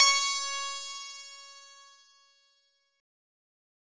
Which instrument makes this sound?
synthesizer lead